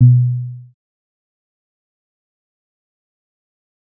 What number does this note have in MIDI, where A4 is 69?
47